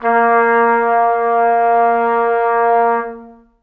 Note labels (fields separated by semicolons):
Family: brass; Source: acoustic; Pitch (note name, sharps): A#3; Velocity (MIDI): 50; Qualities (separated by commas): reverb